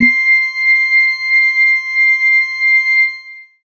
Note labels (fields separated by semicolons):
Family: organ; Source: electronic; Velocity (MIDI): 127; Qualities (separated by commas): long release, reverb